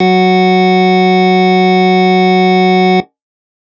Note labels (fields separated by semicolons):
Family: organ; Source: electronic; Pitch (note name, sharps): F#3; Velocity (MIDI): 127; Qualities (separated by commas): distorted